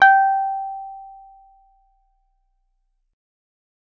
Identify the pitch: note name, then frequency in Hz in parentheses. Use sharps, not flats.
G5 (784 Hz)